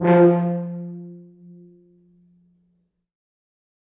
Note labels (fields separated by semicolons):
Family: brass; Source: acoustic; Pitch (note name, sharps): F3; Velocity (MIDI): 75; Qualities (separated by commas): reverb